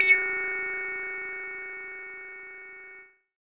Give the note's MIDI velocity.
100